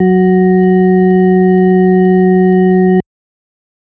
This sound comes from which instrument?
electronic organ